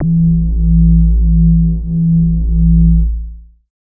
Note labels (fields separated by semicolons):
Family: bass; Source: synthesizer; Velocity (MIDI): 50; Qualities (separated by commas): distorted, long release, multiphonic